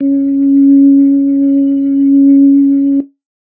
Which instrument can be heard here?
electronic organ